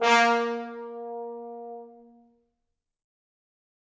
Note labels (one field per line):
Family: brass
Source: acoustic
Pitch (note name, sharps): A#3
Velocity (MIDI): 127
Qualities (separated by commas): bright, fast decay, reverb